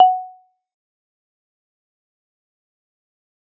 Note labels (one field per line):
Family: mallet percussion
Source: acoustic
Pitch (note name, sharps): F#5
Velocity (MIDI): 25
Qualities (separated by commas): dark, fast decay, percussive, reverb